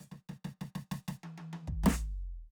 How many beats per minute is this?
95 BPM